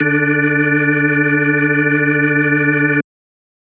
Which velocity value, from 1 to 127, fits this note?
75